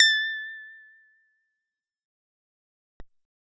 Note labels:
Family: bass; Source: synthesizer; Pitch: A6; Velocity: 127; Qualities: bright, fast decay

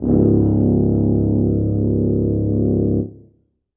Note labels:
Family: brass; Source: acoustic; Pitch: C#1; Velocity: 100; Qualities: reverb

